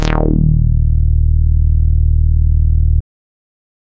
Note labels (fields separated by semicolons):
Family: bass; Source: synthesizer; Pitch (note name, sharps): D#1; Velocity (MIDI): 75; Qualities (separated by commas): distorted